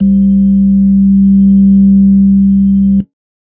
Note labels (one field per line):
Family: keyboard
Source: electronic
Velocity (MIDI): 50